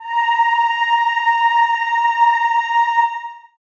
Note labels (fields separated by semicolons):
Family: voice; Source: acoustic; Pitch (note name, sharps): A#5; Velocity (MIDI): 100; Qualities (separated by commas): reverb